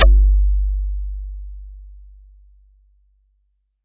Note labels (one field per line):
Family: mallet percussion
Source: acoustic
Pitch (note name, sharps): G1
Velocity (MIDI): 25